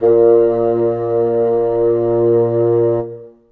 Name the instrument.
acoustic reed instrument